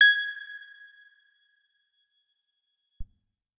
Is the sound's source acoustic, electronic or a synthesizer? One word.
electronic